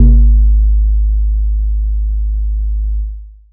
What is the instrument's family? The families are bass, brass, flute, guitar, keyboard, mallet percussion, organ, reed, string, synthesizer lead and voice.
mallet percussion